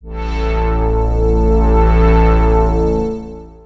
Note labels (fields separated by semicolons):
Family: synthesizer lead; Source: synthesizer; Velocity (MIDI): 75; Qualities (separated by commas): bright, long release, non-linear envelope